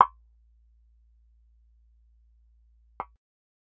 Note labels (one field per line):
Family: bass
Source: synthesizer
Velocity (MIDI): 75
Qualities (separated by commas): percussive